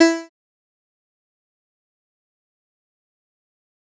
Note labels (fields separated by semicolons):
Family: bass; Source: synthesizer; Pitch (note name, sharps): E4; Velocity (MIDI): 25; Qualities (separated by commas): bright, distorted, fast decay, percussive